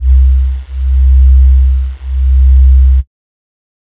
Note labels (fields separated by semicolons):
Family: flute; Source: synthesizer; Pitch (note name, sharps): C2; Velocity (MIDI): 100; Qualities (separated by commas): dark